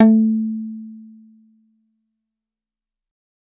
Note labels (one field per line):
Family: bass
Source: synthesizer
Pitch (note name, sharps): A3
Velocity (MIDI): 127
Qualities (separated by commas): fast decay